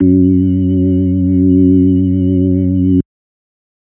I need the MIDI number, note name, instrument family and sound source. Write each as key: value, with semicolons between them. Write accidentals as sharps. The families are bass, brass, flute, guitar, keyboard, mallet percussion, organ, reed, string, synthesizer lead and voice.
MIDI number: 42; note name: F#2; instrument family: organ; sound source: electronic